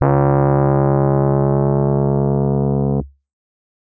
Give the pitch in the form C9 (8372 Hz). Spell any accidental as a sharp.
C#2 (69.3 Hz)